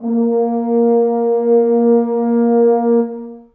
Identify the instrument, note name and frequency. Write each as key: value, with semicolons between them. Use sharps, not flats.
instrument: acoustic brass instrument; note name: A#3; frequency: 233.1 Hz